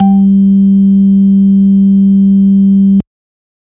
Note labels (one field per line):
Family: organ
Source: electronic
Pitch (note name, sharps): G3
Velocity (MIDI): 25